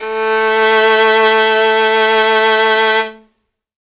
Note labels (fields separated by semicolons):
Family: string; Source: acoustic; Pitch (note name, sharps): A3; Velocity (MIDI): 50; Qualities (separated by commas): reverb